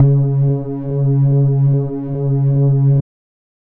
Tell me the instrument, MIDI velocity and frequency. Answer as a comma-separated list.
synthesizer bass, 100, 138.6 Hz